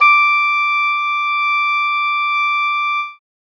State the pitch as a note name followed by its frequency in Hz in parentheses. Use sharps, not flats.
D6 (1175 Hz)